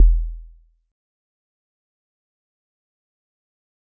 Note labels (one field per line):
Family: mallet percussion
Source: acoustic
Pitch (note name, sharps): E1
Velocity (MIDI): 25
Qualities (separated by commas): fast decay, percussive